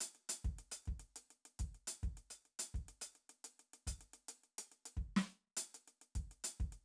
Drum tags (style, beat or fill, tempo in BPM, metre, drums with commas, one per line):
Afro-Cuban
beat
105 BPM
4/4
closed hi-hat, snare, kick